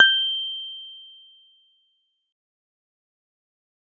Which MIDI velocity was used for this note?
50